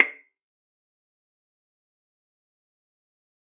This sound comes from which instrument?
acoustic string instrument